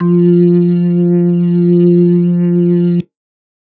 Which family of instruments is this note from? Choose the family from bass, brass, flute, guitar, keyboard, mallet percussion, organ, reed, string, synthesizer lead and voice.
organ